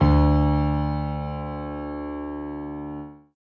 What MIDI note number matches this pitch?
38